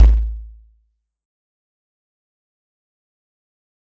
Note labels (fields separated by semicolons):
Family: mallet percussion; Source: acoustic; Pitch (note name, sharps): A1; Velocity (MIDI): 100; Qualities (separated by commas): fast decay, percussive